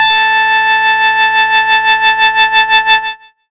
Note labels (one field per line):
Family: bass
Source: synthesizer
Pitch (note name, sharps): A5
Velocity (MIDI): 25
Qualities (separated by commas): bright, distorted